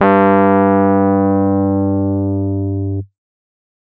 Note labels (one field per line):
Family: keyboard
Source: electronic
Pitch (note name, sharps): G2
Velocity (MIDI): 75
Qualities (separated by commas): distorted